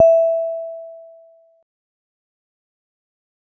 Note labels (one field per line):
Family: mallet percussion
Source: acoustic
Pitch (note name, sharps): E5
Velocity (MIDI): 25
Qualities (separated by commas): dark, fast decay